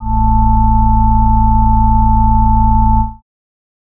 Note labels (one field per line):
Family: organ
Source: electronic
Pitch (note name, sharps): A0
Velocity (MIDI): 75